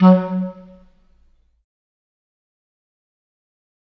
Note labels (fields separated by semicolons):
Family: reed; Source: acoustic; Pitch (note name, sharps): F#3; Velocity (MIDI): 25; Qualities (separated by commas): fast decay, reverb